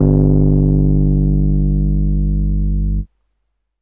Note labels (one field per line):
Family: keyboard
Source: electronic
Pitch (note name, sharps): G1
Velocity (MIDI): 75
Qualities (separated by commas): distorted